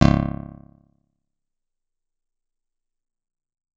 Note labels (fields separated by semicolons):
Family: guitar; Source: acoustic; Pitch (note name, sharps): C#1; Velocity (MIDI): 127; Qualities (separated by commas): percussive